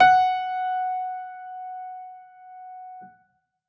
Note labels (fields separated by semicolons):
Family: keyboard; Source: acoustic; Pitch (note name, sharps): F#5; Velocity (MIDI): 127